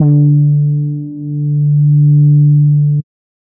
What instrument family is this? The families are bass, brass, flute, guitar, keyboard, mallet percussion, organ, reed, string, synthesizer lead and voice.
bass